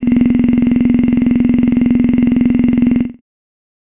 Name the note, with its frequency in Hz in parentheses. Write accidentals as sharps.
F0 (21.83 Hz)